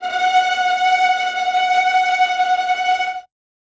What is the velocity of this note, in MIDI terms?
25